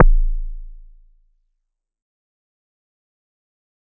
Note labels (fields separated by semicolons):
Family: mallet percussion; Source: acoustic; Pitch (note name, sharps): A0; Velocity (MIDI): 100; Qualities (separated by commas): fast decay